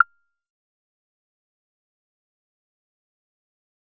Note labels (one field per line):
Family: bass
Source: synthesizer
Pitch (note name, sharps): F6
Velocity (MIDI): 75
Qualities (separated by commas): fast decay, percussive